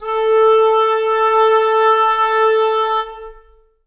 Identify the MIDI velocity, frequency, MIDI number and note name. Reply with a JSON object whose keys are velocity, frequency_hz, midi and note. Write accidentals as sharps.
{"velocity": 100, "frequency_hz": 440, "midi": 69, "note": "A4"}